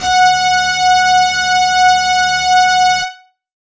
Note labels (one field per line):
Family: guitar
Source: electronic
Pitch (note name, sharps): F#5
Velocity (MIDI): 100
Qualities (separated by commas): distorted